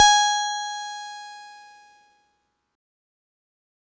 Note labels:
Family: keyboard; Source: electronic; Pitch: G#5; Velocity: 100; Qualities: bright, distorted, fast decay

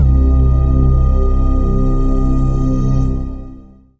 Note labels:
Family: synthesizer lead; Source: synthesizer; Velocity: 100; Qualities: long release

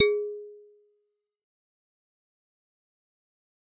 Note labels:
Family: mallet percussion; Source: acoustic; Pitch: G#4; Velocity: 75; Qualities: fast decay, percussive

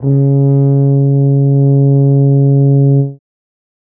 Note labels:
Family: brass; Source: acoustic; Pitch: C#3; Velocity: 50; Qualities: dark

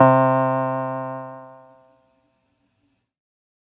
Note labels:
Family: keyboard; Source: electronic; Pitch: C3; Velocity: 127

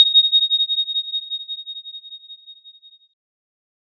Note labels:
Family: keyboard; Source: synthesizer; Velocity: 75; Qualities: bright

